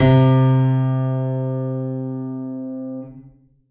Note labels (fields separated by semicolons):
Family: keyboard; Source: acoustic; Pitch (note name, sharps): C3; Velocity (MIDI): 127; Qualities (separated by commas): reverb